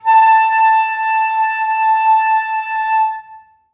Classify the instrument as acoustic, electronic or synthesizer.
acoustic